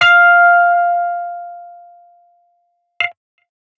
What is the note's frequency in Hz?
698.5 Hz